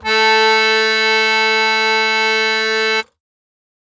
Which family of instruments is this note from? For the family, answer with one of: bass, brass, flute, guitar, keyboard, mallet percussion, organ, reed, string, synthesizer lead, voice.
keyboard